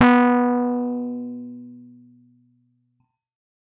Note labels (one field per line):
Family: keyboard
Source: electronic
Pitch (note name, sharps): B3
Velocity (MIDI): 127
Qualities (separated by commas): distorted